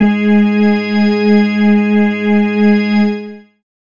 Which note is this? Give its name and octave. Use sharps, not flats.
G#3